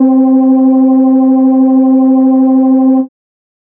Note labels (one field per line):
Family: organ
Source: electronic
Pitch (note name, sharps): C4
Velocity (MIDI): 50